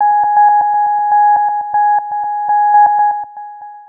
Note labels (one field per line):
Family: synthesizer lead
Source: synthesizer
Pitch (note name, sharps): G#5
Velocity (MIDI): 25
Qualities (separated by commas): long release, tempo-synced